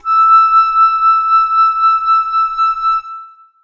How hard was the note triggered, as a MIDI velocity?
25